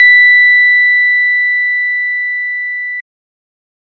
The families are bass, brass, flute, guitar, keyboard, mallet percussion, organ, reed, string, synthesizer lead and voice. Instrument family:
organ